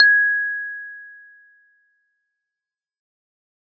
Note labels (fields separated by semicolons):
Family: keyboard; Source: electronic; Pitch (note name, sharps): G#6; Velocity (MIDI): 50; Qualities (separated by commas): fast decay